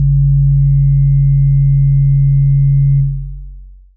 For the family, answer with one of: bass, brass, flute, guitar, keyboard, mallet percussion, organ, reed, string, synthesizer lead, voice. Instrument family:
synthesizer lead